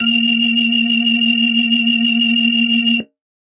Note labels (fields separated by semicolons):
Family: organ; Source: electronic; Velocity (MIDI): 25; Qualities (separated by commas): bright